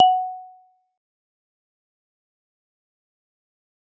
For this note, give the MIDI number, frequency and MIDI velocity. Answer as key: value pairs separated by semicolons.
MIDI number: 78; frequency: 740 Hz; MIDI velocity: 25